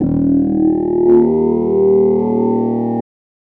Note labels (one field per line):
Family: voice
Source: synthesizer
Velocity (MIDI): 127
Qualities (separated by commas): distorted